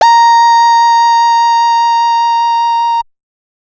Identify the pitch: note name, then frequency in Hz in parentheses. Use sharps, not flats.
A#5 (932.3 Hz)